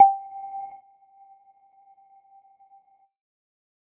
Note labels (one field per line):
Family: mallet percussion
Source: electronic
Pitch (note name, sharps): G5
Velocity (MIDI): 50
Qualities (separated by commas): non-linear envelope